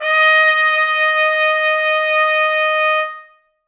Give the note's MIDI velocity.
127